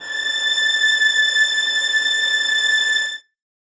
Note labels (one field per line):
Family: string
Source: acoustic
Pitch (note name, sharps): A6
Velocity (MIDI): 75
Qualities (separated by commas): reverb